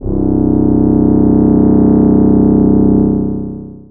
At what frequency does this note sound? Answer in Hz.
32.7 Hz